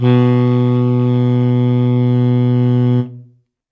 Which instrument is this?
acoustic reed instrument